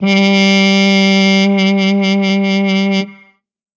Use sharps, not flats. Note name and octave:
G3